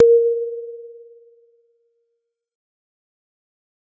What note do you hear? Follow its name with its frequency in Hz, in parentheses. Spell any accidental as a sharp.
A#4 (466.2 Hz)